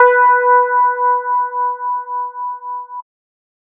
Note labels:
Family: bass; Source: synthesizer; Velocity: 75

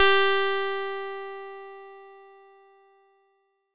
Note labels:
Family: bass; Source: synthesizer; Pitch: G4; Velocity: 25; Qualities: bright, distorted

